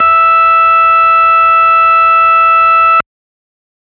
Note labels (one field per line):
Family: organ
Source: electronic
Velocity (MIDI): 100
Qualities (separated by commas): bright